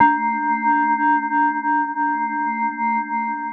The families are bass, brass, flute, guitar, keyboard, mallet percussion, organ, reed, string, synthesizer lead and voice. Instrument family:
mallet percussion